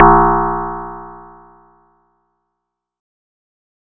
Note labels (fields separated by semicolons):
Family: mallet percussion; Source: acoustic; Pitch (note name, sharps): B0; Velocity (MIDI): 127; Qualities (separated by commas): bright